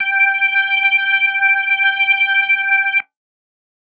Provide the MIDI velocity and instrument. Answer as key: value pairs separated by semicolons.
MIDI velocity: 127; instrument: electronic organ